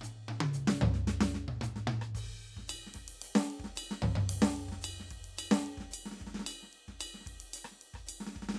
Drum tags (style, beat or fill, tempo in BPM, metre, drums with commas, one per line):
songo
beat
112 BPM
4/4
crash, ride, ride bell, hi-hat pedal, snare, cross-stick, high tom, mid tom, floor tom, kick